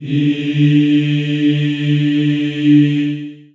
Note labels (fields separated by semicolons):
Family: voice; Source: acoustic; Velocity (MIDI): 100; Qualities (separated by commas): long release, reverb